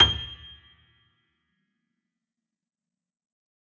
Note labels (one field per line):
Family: keyboard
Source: acoustic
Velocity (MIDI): 100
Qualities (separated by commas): fast decay, percussive, reverb